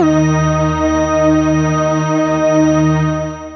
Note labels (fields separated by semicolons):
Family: synthesizer lead; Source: synthesizer; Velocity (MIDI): 100; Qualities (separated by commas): long release